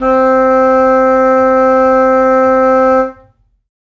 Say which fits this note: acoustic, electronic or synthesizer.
acoustic